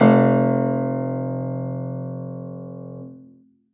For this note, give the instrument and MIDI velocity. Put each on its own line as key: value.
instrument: acoustic keyboard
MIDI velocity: 127